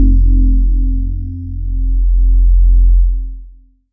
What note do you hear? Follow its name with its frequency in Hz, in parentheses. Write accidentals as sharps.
F1 (43.65 Hz)